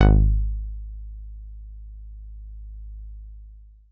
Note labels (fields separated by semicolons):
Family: guitar; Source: synthesizer; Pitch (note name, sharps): G#1; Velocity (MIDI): 25; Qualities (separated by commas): long release